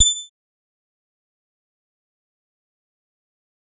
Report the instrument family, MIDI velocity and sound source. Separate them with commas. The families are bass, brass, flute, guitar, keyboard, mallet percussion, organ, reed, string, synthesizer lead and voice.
bass, 127, synthesizer